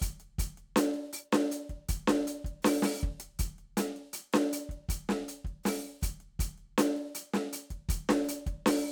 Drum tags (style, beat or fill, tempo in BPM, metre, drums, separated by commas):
funk, beat, 80 BPM, 4/4, closed hi-hat, open hi-hat, hi-hat pedal, snare, kick